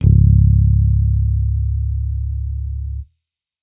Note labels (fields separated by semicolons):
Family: bass; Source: electronic; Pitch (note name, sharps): C#1; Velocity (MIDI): 50; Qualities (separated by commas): distorted